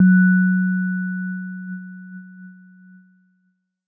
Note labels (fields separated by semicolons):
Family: keyboard; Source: electronic; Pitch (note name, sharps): F#3; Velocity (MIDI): 75